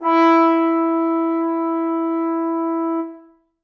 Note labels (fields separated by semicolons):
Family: brass; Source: acoustic; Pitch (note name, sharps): E4; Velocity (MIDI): 50; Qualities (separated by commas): bright, reverb